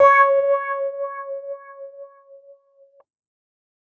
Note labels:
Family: keyboard; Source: electronic; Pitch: C#5; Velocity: 127

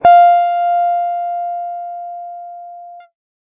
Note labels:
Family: guitar; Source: electronic; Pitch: F5; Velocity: 50

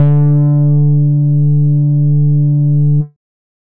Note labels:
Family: bass; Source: synthesizer; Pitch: D3; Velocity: 25; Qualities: distorted, multiphonic, tempo-synced

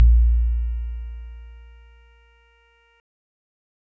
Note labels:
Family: keyboard; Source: electronic; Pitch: A#1; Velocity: 127; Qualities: dark

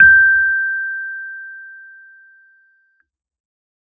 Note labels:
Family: keyboard; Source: electronic; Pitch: G6; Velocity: 75

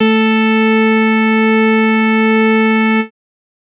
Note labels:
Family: bass; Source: synthesizer; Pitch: A3; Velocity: 25; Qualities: bright, distorted

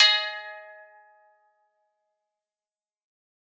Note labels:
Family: guitar; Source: acoustic; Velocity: 127; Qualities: fast decay, percussive

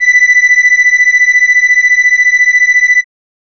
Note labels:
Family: keyboard; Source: acoustic; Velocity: 50; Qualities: bright

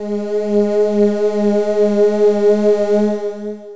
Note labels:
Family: voice; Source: synthesizer; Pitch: G#3; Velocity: 50; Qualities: distorted, long release

